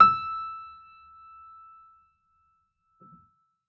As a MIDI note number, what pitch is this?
88